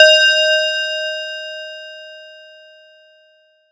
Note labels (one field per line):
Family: mallet percussion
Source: acoustic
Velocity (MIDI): 75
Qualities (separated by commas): multiphonic